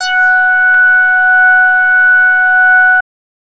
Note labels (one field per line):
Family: bass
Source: synthesizer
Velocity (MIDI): 127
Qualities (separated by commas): distorted